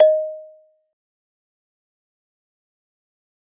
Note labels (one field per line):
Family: mallet percussion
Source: acoustic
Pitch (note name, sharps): D#5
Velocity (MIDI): 25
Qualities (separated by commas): fast decay, percussive